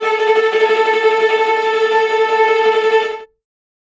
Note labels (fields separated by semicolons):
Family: string; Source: acoustic; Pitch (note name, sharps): A4; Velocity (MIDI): 127; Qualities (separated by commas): bright, non-linear envelope, reverb